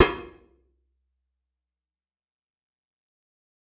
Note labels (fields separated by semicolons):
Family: guitar; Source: electronic; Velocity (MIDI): 127; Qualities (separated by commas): bright, fast decay, percussive, reverb